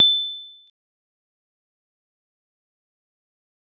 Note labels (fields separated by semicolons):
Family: guitar; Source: synthesizer; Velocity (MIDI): 50; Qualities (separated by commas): dark, fast decay, percussive